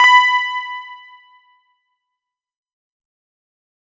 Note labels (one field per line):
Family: guitar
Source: electronic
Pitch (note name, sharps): B5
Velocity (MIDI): 25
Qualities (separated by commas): fast decay